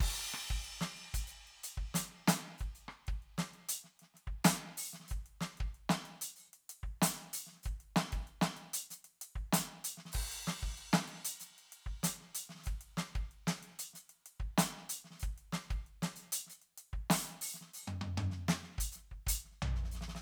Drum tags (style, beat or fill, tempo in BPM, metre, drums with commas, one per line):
funk
beat
95 BPM
4/4
crash, ride, closed hi-hat, open hi-hat, hi-hat pedal, snare, cross-stick, high tom, floor tom, kick